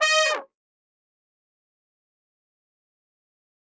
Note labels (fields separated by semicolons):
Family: brass; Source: acoustic; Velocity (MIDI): 25; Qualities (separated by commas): bright, fast decay, percussive, reverb